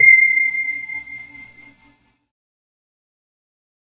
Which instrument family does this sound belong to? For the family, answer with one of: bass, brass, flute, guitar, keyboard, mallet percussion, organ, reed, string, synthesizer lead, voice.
keyboard